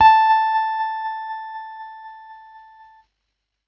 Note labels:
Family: keyboard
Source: electronic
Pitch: A5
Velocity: 75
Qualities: distorted, tempo-synced

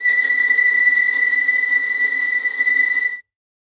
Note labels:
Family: string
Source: acoustic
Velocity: 100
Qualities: non-linear envelope, reverb

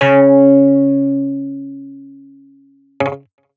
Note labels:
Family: guitar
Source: electronic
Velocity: 100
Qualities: distorted

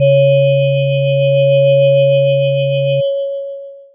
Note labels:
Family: mallet percussion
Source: electronic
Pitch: C#3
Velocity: 25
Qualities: long release

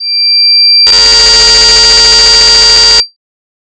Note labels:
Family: voice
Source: synthesizer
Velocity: 75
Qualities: bright

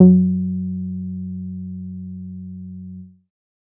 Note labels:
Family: bass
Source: synthesizer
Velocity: 25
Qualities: dark

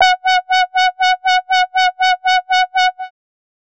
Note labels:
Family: bass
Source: synthesizer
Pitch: F#5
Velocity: 100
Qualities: bright, distorted, tempo-synced

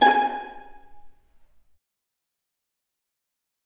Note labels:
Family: string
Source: acoustic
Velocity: 50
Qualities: fast decay, percussive, reverb

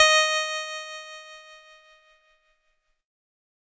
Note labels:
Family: keyboard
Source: electronic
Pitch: D#5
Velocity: 127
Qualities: bright, distorted

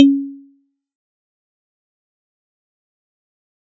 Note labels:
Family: mallet percussion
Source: acoustic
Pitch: C#4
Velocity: 100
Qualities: fast decay, percussive

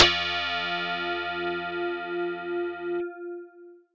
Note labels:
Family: mallet percussion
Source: electronic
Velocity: 127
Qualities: bright, long release

